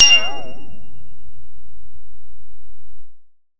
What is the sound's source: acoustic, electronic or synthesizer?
synthesizer